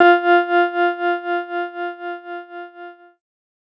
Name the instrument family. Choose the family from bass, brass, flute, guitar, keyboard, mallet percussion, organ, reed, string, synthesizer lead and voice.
keyboard